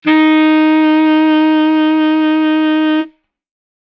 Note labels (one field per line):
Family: reed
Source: acoustic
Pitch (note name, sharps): D#4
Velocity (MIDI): 50